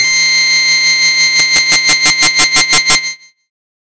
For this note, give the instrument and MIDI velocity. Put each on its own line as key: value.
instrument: synthesizer bass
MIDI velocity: 25